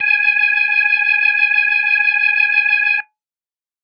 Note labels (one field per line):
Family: organ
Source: electronic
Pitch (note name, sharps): G#5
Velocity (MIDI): 50